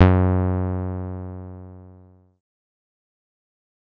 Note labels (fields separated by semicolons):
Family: bass; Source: synthesizer; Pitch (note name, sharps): F#2; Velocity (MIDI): 25; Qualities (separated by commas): distorted, fast decay